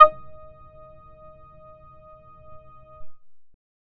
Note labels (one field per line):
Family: bass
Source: synthesizer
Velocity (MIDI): 50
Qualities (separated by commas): distorted, long release, percussive